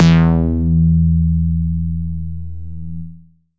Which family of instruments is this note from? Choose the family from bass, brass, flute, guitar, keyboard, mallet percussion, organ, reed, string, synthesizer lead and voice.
bass